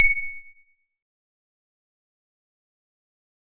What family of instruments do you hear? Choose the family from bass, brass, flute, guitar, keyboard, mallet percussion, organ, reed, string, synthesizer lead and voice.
guitar